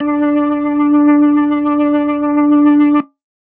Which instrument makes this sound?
electronic organ